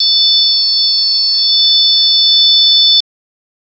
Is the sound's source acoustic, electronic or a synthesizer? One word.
electronic